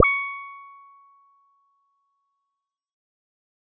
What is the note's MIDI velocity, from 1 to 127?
127